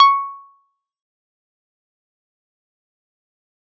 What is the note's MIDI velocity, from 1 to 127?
100